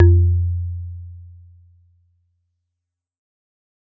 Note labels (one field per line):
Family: mallet percussion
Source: acoustic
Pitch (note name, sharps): F2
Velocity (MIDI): 75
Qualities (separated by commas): dark